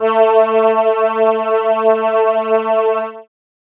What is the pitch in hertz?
220 Hz